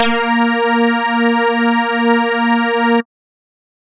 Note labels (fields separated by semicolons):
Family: bass; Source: synthesizer; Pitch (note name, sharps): A#3; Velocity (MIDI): 127